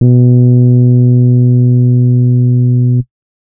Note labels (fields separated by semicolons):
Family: keyboard; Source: electronic; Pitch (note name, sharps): B2; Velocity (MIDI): 50; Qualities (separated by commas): dark